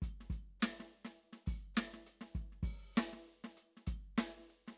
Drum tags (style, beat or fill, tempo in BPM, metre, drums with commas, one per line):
funk
beat
100 BPM
4/4
closed hi-hat, open hi-hat, hi-hat pedal, snare, kick